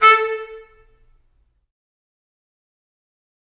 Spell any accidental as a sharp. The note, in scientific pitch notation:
A4